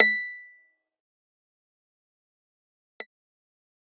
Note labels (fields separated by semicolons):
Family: guitar; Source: electronic; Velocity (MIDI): 50; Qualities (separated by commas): fast decay, percussive